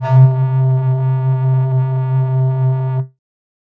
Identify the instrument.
synthesizer flute